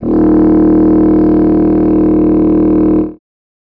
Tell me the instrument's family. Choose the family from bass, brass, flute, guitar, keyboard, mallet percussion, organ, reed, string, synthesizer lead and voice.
reed